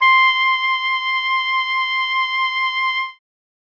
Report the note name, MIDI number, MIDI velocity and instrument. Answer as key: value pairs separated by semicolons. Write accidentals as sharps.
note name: C6; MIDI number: 84; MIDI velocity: 100; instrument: acoustic reed instrument